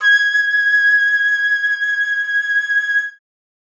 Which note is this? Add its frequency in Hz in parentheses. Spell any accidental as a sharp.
G#6 (1661 Hz)